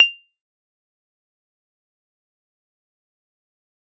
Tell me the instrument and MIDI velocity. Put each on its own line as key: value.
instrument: electronic mallet percussion instrument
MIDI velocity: 100